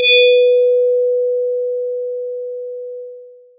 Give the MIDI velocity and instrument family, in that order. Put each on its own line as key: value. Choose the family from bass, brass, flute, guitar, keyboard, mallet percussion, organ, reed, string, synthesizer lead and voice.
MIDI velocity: 100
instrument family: mallet percussion